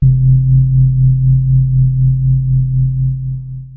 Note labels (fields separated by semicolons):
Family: keyboard; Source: electronic; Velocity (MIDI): 25; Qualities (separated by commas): dark, long release, reverb